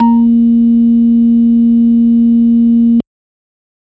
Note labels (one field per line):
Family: organ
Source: electronic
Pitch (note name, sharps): A#3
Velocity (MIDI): 75